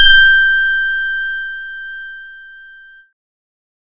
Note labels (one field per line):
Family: keyboard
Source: electronic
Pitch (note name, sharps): G6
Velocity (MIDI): 100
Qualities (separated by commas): bright, distorted